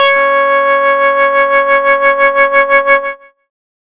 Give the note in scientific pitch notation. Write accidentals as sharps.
C#5